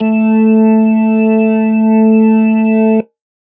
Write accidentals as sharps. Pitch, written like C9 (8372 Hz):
A3 (220 Hz)